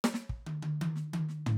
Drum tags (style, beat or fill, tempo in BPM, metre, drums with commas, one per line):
Afro-Cuban bembé
fill
122 BPM
4/4
snare, high tom, floor tom, kick